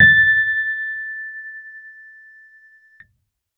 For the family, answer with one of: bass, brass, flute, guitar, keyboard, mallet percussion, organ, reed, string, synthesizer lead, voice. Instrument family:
keyboard